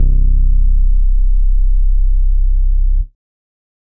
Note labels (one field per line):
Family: bass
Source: synthesizer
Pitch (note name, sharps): C1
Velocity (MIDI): 50